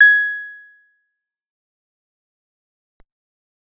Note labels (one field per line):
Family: guitar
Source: acoustic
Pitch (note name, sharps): G#6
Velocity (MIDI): 25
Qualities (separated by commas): fast decay, percussive